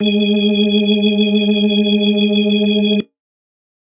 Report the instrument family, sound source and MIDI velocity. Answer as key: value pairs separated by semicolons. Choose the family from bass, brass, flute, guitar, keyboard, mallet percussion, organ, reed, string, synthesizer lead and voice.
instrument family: organ; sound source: electronic; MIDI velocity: 127